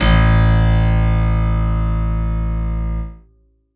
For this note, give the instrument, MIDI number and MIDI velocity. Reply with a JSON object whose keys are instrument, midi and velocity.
{"instrument": "acoustic keyboard", "midi": 33, "velocity": 100}